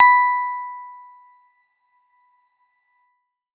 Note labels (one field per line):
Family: keyboard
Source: electronic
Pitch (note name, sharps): B5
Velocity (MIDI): 127